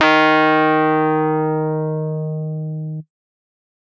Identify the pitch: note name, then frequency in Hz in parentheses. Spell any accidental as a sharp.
D#3 (155.6 Hz)